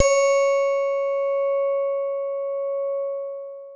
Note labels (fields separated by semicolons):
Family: guitar; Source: synthesizer; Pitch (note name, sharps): C#5; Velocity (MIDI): 127; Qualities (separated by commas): bright, long release